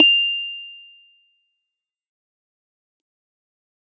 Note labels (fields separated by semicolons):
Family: keyboard; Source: electronic; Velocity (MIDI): 75; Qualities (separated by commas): fast decay